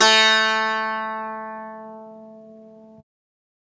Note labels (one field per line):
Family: guitar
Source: acoustic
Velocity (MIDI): 127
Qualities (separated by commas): bright, multiphonic, reverb